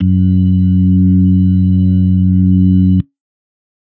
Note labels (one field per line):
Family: organ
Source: electronic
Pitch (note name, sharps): F#2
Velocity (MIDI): 127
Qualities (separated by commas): dark